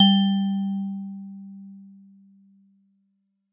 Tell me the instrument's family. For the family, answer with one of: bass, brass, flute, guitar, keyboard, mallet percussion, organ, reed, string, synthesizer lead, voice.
mallet percussion